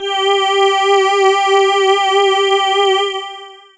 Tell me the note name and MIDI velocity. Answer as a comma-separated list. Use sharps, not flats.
G4, 25